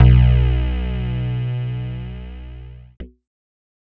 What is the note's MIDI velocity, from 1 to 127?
75